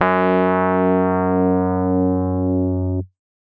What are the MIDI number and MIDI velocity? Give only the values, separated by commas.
42, 75